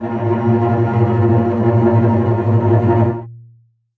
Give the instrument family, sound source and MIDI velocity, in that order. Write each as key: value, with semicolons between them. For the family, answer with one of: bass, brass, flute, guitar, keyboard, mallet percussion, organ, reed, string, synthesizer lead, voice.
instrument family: string; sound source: acoustic; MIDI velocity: 25